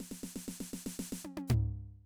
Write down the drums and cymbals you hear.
closed hi-hat, hi-hat pedal, snare, high tom and floor tom